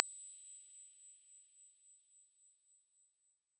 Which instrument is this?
electronic mallet percussion instrument